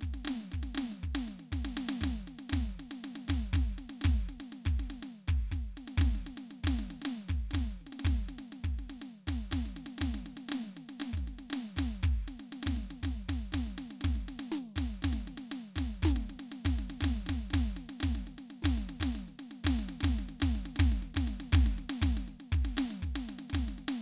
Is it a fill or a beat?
beat